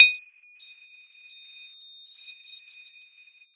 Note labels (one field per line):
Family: mallet percussion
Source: acoustic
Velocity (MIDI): 100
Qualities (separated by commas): bright, multiphonic, percussive